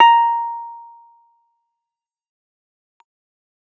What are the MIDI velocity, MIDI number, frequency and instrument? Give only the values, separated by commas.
75, 82, 932.3 Hz, electronic keyboard